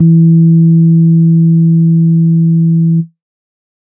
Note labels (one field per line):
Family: organ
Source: electronic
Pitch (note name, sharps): E3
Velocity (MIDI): 127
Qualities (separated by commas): dark